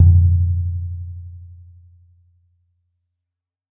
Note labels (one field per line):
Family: mallet percussion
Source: acoustic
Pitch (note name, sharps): F2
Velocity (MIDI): 100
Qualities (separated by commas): dark, reverb